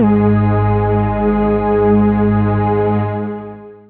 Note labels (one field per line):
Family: synthesizer lead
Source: synthesizer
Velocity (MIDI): 100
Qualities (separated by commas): long release